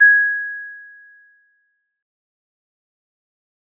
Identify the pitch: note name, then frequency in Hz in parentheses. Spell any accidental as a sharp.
G#6 (1661 Hz)